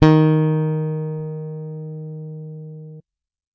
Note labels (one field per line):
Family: bass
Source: electronic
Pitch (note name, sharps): D#3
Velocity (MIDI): 127